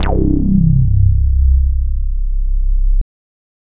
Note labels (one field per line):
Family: bass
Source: synthesizer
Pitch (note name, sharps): C1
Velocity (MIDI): 50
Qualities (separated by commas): distorted